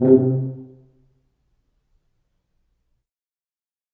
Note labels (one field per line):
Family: brass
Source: acoustic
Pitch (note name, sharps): C3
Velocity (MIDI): 75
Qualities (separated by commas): dark, reverb